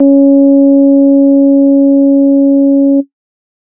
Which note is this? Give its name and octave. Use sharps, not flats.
C#4